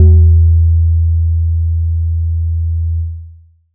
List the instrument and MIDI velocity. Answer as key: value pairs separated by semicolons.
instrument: acoustic mallet percussion instrument; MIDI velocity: 50